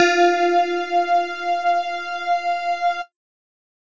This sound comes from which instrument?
electronic mallet percussion instrument